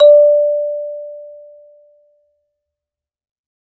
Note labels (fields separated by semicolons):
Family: mallet percussion; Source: acoustic; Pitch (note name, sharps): D5; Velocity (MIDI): 25; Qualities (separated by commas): reverb